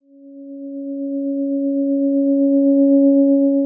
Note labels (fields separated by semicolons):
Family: guitar; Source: electronic; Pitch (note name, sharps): C#4; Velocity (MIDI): 50; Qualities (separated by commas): dark, long release